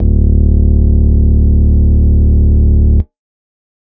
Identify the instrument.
electronic organ